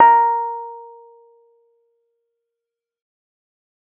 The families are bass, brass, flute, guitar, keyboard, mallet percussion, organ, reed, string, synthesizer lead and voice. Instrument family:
keyboard